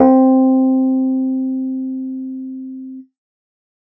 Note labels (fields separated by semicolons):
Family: keyboard; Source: electronic; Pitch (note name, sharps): C4; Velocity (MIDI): 75